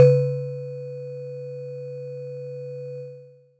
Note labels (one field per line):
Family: mallet percussion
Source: acoustic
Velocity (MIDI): 25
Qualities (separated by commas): distorted